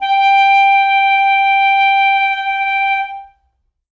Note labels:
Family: reed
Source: acoustic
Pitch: G5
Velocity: 100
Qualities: reverb

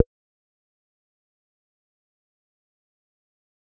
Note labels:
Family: bass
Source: synthesizer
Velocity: 100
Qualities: fast decay, percussive

